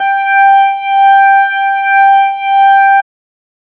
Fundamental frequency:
784 Hz